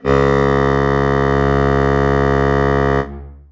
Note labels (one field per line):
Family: reed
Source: acoustic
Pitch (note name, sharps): C#2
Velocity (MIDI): 127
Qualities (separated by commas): long release, reverb